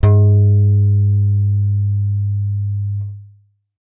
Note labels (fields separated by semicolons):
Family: bass; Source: synthesizer; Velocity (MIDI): 127; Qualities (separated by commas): dark